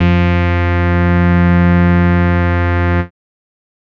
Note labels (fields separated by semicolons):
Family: bass; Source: synthesizer; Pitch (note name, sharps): F2; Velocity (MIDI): 50; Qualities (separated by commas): bright, distorted